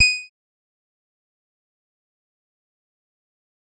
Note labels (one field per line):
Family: bass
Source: synthesizer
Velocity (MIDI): 127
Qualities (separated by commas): bright, distorted, fast decay, percussive